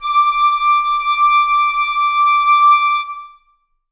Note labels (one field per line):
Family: reed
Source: acoustic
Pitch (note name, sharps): D6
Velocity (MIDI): 75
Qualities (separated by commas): reverb